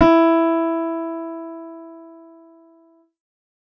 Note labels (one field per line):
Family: keyboard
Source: synthesizer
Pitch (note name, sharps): E4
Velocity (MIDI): 100